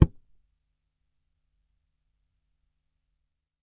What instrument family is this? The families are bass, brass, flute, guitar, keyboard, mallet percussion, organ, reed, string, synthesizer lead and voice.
bass